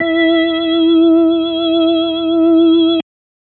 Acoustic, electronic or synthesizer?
electronic